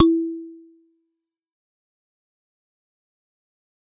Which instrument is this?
acoustic mallet percussion instrument